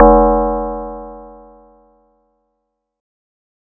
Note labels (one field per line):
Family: mallet percussion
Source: acoustic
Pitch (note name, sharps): F1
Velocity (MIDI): 75